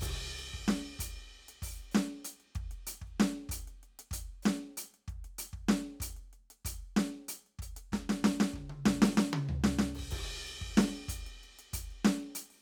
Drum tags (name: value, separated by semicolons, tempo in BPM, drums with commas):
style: rock; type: beat; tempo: 95 BPM; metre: 4/4; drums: crash, ride, closed hi-hat, open hi-hat, hi-hat pedal, snare, high tom, floor tom, kick